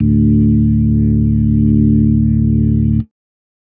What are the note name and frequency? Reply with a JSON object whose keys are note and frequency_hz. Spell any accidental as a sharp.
{"note": "D1", "frequency_hz": 36.71}